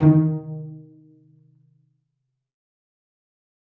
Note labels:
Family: string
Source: acoustic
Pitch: D#3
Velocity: 127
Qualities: dark, fast decay, reverb

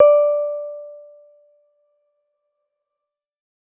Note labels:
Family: keyboard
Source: electronic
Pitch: D5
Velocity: 50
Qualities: dark

